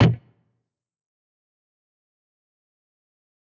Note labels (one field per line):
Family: guitar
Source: electronic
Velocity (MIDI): 75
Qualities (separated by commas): bright, distorted, fast decay, percussive